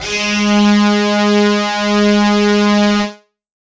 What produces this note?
electronic guitar